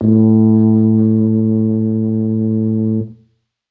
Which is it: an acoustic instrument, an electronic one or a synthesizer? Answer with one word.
acoustic